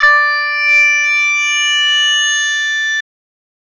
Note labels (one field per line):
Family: voice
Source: synthesizer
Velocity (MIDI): 50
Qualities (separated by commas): bright, distorted